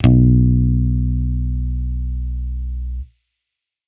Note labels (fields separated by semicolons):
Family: bass; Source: electronic; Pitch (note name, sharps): B1; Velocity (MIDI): 25